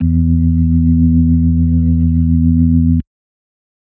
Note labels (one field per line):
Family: organ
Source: electronic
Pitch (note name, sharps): E2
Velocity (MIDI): 127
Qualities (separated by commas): dark